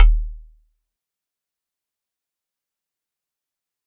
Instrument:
acoustic mallet percussion instrument